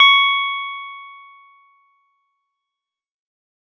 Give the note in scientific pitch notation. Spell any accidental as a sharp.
C#6